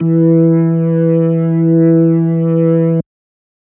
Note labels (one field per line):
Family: organ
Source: electronic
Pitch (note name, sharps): E3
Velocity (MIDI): 25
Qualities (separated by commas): distorted